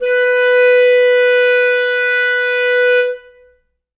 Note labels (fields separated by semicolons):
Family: reed; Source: acoustic; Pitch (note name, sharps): B4; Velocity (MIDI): 127; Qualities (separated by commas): reverb